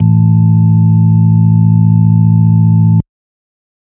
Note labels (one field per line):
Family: organ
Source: electronic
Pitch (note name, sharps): A1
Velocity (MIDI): 100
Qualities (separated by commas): dark